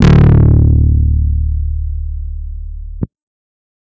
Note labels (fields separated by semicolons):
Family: guitar; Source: electronic; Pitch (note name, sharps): D1; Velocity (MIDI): 100; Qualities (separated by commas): bright, distorted